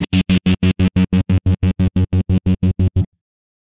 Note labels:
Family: guitar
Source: electronic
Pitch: F#2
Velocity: 75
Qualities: bright, distorted, tempo-synced

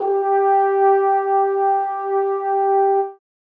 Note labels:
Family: brass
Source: acoustic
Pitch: G4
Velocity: 25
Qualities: reverb

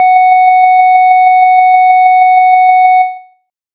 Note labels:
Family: bass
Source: synthesizer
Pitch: F#5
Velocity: 75

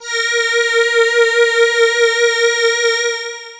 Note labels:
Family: voice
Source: synthesizer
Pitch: A#4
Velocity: 25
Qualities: bright, distorted, long release

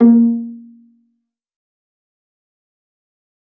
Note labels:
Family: string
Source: acoustic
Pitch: A#3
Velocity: 100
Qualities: dark, fast decay, percussive, reverb

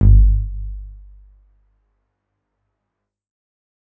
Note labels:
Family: keyboard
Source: electronic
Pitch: G1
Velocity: 50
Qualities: dark

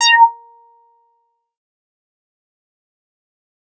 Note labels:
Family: bass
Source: synthesizer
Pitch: A#5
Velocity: 75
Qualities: distorted, fast decay, percussive

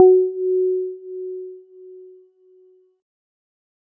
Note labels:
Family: keyboard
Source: electronic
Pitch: F#4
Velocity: 25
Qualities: dark

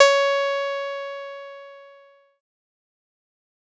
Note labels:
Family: bass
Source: synthesizer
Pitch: C#5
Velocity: 50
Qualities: distorted, fast decay

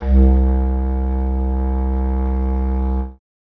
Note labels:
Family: reed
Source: acoustic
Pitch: C2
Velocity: 75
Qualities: dark

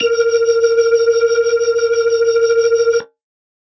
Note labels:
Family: organ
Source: electronic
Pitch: A#4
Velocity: 50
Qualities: bright

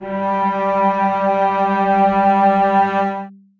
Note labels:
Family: string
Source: acoustic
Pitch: G3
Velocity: 75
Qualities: reverb

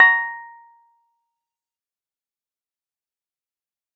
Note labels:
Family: keyboard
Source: electronic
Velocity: 25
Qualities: fast decay, percussive

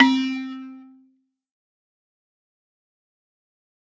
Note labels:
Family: mallet percussion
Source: acoustic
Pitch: C4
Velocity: 75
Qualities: distorted, fast decay, reverb

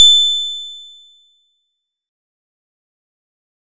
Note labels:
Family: guitar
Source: synthesizer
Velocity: 25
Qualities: bright, fast decay

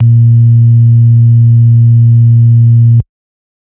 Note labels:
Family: organ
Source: electronic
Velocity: 25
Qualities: dark

